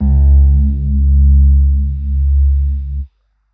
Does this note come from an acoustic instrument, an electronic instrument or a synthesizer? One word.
electronic